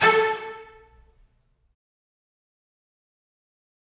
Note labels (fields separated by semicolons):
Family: string; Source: acoustic; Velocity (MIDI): 75; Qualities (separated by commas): fast decay, percussive, reverb